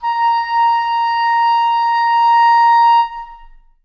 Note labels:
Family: reed; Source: acoustic; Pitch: A#5; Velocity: 50; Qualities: long release, reverb

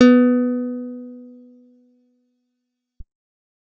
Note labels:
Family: guitar; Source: acoustic; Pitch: B3; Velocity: 75

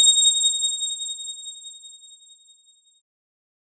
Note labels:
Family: keyboard; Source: electronic; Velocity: 75; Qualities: bright

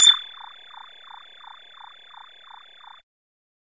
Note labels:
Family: bass; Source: synthesizer; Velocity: 100; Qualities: bright, percussive

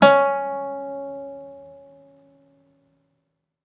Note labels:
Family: guitar; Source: acoustic; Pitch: C#4; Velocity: 100; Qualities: reverb

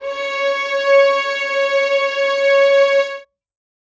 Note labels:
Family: string; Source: acoustic; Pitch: C#5; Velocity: 50; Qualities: reverb

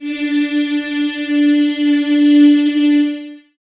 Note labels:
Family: voice; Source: acoustic; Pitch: D4; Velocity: 100; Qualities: reverb

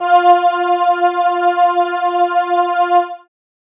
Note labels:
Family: keyboard; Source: synthesizer; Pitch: F4; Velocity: 25

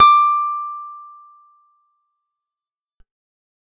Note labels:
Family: guitar; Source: acoustic; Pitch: D6; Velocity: 127; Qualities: fast decay

